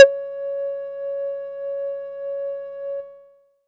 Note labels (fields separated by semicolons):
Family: bass; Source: synthesizer; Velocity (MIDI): 25; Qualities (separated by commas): multiphonic